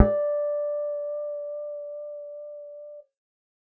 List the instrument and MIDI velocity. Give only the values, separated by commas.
synthesizer bass, 50